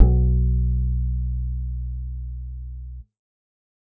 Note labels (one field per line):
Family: bass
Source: synthesizer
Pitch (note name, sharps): B1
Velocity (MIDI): 75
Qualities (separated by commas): dark, reverb